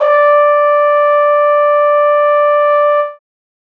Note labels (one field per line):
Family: brass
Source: acoustic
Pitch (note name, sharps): D5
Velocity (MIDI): 50